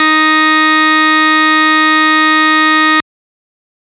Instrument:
electronic organ